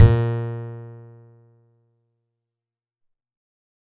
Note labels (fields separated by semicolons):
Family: guitar; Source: acoustic; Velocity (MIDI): 100